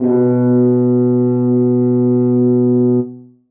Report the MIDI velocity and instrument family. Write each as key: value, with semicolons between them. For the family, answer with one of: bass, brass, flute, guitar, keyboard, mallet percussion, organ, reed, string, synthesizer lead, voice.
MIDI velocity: 127; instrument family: brass